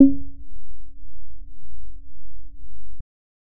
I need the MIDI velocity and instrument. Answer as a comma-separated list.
25, synthesizer bass